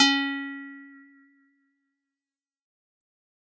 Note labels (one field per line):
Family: guitar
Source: acoustic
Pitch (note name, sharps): C#4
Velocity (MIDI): 127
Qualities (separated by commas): fast decay